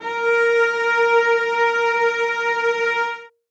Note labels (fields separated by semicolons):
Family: string; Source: acoustic; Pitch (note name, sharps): A#4; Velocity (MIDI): 100; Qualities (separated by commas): reverb